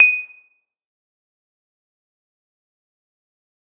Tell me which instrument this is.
acoustic mallet percussion instrument